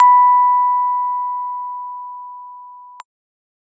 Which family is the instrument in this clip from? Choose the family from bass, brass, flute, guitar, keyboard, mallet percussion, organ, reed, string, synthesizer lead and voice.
keyboard